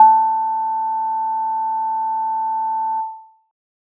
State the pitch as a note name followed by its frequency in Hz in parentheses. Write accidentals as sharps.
A5 (880 Hz)